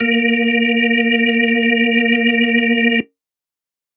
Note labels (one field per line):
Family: organ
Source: electronic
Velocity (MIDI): 100